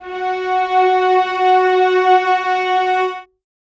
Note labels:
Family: string; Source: acoustic; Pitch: F#4; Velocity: 75; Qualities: reverb

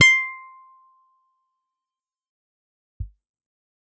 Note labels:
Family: guitar; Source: electronic; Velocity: 25; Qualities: bright, distorted, fast decay, percussive

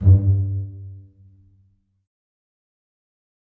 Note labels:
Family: string; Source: acoustic; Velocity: 127; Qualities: dark, fast decay, reverb

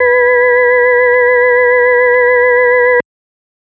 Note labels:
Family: organ; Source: electronic; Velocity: 25; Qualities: multiphonic

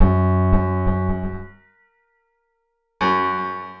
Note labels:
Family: guitar; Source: acoustic; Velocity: 50; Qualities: reverb

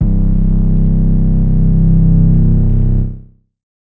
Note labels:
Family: synthesizer lead; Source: synthesizer; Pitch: C1; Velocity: 50; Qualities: distorted, multiphonic, non-linear envelope

